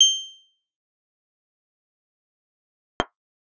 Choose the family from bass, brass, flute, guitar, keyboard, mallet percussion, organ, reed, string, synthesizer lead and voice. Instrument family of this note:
guitar